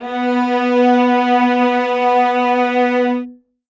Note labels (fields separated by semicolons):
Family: string; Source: acoustic; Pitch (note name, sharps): B3; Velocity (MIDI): 100; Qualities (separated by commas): reverb